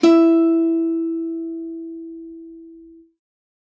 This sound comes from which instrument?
acoustic guitar